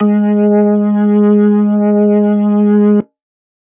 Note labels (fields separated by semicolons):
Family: organ; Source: electronic; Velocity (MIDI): 127; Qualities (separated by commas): distorted